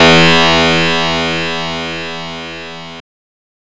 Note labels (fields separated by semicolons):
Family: guitar; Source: synthesizer; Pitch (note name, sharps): E2; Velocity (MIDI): 100; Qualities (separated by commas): bright, distorted